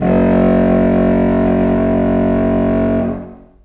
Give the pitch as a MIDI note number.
30